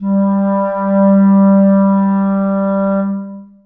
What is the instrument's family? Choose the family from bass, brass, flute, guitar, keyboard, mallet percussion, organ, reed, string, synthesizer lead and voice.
reed